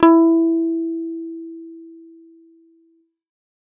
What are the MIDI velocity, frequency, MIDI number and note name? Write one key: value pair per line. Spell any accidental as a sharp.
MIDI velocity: 75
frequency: 329.6 Hz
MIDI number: 64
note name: E4